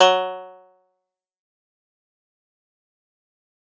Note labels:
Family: guitar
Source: acoustic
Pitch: F#3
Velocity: 75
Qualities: bright, fast decay, percussive

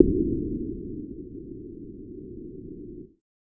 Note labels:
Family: bass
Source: synthesizer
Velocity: 50

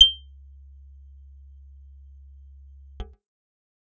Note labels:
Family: guitar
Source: acoustic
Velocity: 127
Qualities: bright, percussive

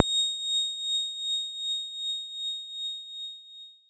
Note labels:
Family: guitar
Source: electronic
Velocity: 127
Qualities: bright, long release, reverb

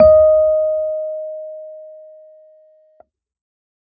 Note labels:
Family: keyboard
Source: electronic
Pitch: D#5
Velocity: 75

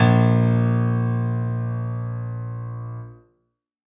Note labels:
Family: keyboard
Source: acoustic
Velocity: 127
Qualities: bright

